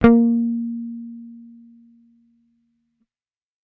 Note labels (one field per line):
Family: bass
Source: electronic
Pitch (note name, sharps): A#3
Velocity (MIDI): 127